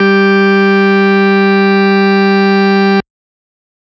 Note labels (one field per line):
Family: organ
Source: electronic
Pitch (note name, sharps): G3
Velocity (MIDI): 127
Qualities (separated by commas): distorted